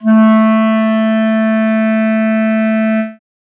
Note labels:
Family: reed; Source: acoustic; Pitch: A3; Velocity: 127; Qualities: dark

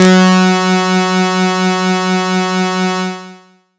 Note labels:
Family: bass; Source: synthesizer; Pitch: F#3; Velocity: 50; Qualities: bright, distorted, long release

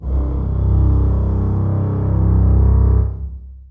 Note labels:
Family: string; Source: acoustic; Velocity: 75; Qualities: long release, reverb

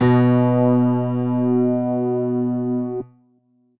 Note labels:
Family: keyboard; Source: electronic; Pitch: B2; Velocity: 100

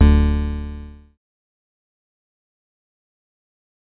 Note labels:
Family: bass; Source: synthesizer; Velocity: 50; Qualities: bright, distorted, fast decay

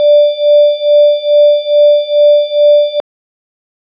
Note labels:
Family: organ; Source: electronic; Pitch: D5; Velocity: 50

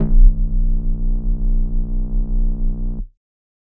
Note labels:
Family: flute; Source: synthesizer; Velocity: 75; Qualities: distorted

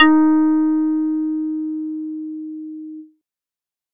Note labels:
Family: bass; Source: synthesizer; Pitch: D#4; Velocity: 127

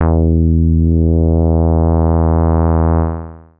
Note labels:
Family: bass; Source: synthesizer; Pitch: E2; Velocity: 75; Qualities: distorted, long release

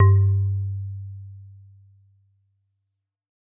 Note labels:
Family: mallet percussion; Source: acoustic; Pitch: G2; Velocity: 127; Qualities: dark, reverb

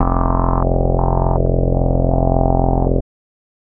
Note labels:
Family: bass; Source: synthesizer; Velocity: 50; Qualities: tempo-synced

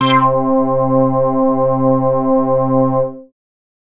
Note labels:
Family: bass; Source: synthesizer; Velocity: 75; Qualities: distorted

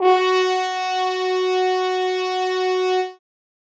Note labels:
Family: brass; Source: acoustic; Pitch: F#4; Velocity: 127; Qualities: bright, reverb

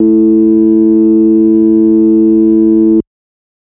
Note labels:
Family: organ; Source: electronic; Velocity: 127; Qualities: dark

